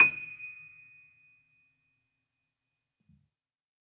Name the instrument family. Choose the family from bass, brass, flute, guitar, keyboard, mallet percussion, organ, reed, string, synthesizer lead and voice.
keyboard